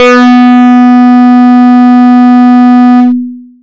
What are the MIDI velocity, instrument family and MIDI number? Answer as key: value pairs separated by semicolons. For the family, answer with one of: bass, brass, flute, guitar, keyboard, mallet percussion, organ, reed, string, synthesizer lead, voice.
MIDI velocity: 127; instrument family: bass; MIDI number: 59